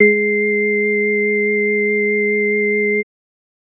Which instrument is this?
electronic organ